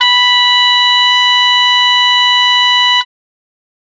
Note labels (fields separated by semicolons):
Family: reed; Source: acoustic; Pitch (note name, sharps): B5; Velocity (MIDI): 100